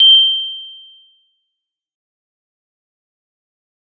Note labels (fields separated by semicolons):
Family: mallet percussion; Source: acoustic; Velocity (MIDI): 127; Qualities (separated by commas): bright, fast decay